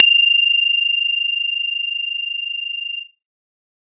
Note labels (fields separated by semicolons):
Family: synthesizer lead; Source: synthesizer; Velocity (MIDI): 75